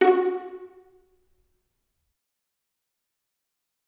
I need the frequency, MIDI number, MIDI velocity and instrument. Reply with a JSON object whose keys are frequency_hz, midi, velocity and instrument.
{"frequency_hz": 370, "midi": 66, "velocity": 100, "instrument": "acoustic string instrument"}